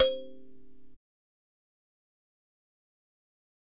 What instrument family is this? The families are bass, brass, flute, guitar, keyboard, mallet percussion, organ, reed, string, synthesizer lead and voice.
mallet percussion